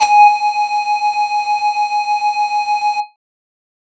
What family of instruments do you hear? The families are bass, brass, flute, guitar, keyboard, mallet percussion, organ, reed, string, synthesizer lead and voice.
flute